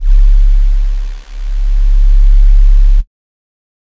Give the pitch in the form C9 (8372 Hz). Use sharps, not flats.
C#1 (34.65 Hz)